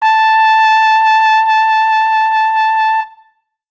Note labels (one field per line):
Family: brass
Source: acoustic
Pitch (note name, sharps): A5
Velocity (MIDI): 25